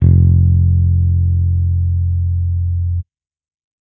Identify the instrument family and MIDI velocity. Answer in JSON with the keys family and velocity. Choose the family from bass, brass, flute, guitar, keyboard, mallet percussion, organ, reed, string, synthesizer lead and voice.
{"family": "bass", "velocity": 75}